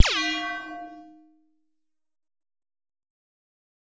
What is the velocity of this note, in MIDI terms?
127